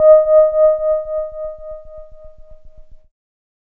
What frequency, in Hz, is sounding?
622.3 Hz